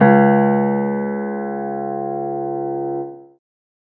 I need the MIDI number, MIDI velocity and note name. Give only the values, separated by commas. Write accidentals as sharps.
37, 127, C#2